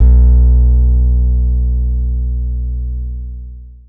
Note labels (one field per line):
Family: guitar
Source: acoustic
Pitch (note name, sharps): B1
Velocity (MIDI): 100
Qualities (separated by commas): dark, long release